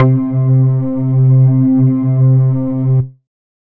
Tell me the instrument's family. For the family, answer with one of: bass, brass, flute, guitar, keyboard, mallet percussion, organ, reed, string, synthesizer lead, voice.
bass